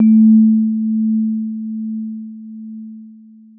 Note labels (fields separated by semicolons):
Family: keyboard; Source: electronic; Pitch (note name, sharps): A3; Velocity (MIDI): 100; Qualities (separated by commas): dark, long release